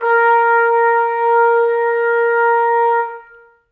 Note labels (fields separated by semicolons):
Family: brass; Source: acoustic; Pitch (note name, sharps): A#4; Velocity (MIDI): 50; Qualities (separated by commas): reverb